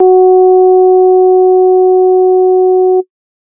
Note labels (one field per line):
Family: organ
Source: electronic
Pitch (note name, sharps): F#4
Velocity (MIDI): 127